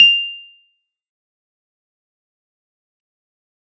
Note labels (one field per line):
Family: keyboard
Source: electronic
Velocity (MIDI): 100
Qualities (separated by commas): fast decay, percussive